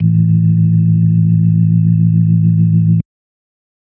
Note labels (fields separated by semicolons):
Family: organ; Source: electronic; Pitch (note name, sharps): A1; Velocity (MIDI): 127; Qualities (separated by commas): dark